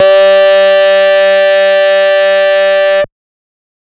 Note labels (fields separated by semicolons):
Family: bass; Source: synthesizer; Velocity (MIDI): 127; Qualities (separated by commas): bright, distorted, multiphonic